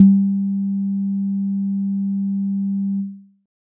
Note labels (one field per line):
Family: keyboard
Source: electronic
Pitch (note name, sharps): G3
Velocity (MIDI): 50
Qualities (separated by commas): dark